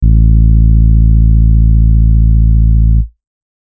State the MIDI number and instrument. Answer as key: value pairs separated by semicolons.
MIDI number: 33; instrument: electronic keyboard